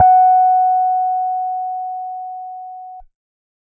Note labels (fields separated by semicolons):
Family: keyboard; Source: electronic; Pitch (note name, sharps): F#5; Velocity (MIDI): 75